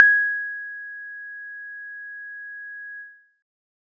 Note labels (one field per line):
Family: guitar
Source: synthesizer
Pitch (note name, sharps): G#6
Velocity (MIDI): 50